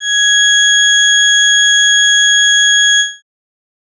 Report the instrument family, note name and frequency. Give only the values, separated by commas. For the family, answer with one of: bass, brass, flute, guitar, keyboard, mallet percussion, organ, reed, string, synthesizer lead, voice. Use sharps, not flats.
organ, G#6, 1661 Hz